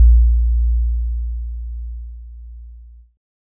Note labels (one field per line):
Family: keyboard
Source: electronic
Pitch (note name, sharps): A#1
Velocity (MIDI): 25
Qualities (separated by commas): dark